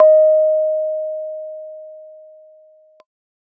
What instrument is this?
electronic keyboard